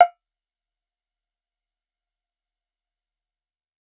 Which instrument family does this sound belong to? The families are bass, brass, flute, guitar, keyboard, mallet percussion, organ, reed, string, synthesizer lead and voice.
bass